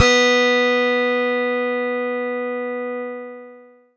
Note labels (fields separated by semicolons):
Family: keyboard; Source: electronic; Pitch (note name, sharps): B3; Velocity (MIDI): 50; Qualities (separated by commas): bright, long release